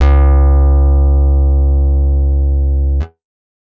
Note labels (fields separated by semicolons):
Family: guitar; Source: acoustic; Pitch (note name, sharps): C#2; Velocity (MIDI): 75